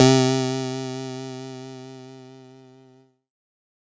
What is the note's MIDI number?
48